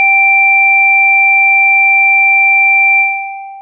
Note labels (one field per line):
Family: synthesizer lead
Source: synthesizer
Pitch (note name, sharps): G5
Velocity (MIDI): 50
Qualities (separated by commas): long release